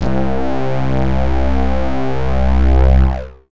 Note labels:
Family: bass; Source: synthesizer; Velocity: 50; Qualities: distorted

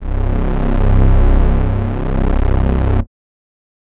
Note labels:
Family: reed; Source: acoustic; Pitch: C1; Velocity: 75

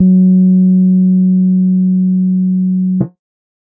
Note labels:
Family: keyboard; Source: electronic; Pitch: F#3; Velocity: 25; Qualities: dark

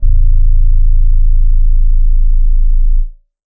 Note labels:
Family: keyboard; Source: electronic; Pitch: A0; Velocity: 25; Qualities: dark

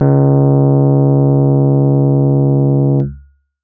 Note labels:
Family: keyboard; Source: electronic; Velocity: 127; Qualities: distorted

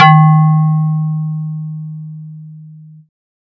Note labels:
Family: bass; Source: synthesizer; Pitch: D#3; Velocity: 127

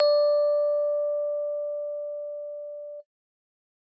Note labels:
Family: keyboard; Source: acoustic; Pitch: D5; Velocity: 75

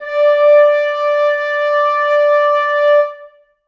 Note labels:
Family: reed; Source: acoustic; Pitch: D5; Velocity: 100; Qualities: reverb

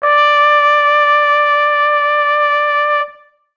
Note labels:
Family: brass; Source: acoustic; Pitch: D5; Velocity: 50

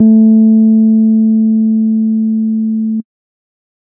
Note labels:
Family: keyboard; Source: electronic; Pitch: A3; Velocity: 50; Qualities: dark

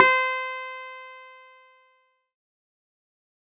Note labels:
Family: keyboard; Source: electronic; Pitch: C5; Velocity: 25; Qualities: distorted, fast decay

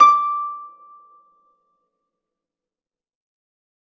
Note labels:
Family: string; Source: acoustic; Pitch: D6; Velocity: 100; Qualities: fast decay, reverb

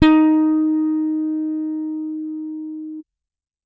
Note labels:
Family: bass; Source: electronic; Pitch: D#4; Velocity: 127

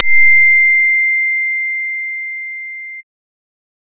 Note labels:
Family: bass; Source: synthesizer; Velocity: 100

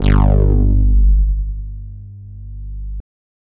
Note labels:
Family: bass; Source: synthesizer; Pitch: G1; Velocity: 100; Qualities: distorted

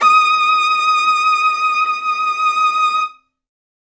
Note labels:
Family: string; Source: acoustic; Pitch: D#6; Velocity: 127; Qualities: reverb

